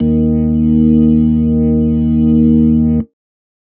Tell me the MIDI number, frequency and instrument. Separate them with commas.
39, 77.78 Hz, electronic organ